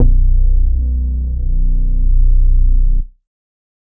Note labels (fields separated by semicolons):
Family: bass; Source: synthesizer; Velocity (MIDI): 50